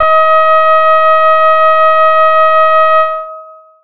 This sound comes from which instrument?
electronic keyboard